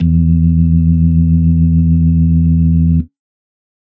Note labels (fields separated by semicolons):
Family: organ; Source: electronic; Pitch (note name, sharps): E2; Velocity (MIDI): 127; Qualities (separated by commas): dark, reverb